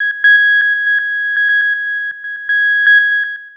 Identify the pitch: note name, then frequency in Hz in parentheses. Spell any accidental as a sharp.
G#6 (1661 Hz)